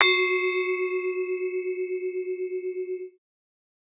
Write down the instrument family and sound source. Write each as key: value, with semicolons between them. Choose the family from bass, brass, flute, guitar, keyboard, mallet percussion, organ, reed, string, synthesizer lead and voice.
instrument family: mallet percussion; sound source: acoustic